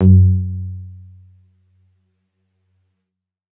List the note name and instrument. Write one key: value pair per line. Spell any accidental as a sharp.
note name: F#2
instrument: electronic keyboard